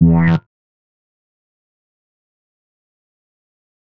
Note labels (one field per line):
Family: bass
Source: synthesizer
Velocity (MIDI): 127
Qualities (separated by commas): distorted, fast decay, percussive